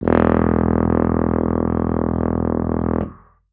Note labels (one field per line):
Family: brass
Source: acoustic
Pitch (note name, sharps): E1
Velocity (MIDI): 100